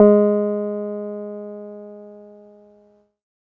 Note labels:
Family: keyboard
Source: electronic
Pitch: G#3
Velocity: 75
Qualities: dark

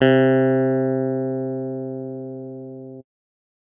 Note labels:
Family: keyboard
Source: electronic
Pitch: C3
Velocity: 100

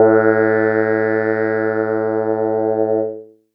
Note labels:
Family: keyboard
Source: electronic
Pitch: A2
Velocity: 50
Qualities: distorted, multiphonic

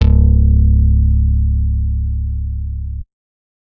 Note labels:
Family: guitar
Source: acoustic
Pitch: C#1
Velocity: 75

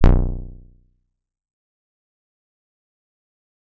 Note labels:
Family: guitar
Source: electronic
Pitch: B0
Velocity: 50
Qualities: fast decay, percussive

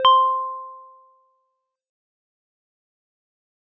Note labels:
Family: mallet percussion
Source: acoustic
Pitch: C6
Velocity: 25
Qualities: fast decay, multiphonic

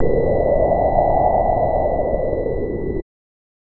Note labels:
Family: bass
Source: synthesizer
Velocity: 127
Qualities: distorted

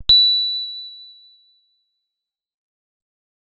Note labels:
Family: guitar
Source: electronic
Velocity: 100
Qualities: fast decay

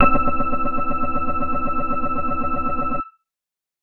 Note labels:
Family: keyboard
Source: electronic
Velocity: 50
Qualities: distorted

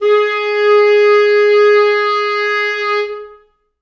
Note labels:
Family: reed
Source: acoustic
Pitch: G#4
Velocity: 127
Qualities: reverb

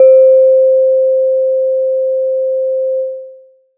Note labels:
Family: mallet percussion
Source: acoustic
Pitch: C5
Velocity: 25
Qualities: long release

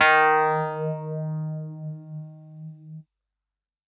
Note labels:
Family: keyboard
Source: electronic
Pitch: D#3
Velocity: 127

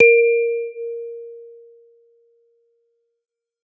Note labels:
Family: mallet percussion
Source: acoustic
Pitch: A#4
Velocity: 100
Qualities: non-linear envelope

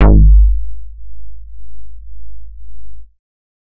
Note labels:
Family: bass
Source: synthesizer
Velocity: 100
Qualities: distorted

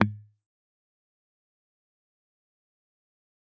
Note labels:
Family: guitar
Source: electronic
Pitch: G#2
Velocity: 25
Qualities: distorted, fast decay, percussive

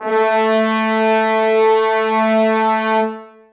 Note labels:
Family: brass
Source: acoustic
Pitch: A3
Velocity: 127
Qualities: bright, reverb

